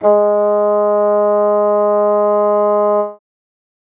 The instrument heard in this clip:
acoustic reed instrument